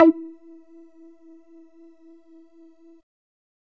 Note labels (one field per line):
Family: bass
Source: synthesizer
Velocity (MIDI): 50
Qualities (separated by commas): percussive